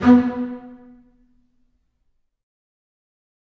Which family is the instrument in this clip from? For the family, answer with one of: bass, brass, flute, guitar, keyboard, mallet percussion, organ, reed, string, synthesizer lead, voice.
string